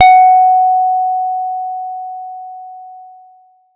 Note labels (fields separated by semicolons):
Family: guitar; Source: electronic; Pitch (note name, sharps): F#5; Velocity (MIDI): 127